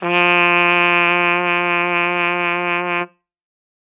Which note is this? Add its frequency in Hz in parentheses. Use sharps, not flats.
F3 (174.6 Hz)